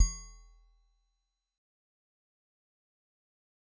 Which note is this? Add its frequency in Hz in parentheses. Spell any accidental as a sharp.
E1 (41.2 Hz)